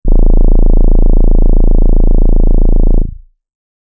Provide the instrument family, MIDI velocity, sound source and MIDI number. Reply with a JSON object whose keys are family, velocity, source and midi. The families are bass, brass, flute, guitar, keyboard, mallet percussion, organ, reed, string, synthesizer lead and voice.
{"family": "keyboard", "velocity": 100, "source": "electronic", "midi": 21}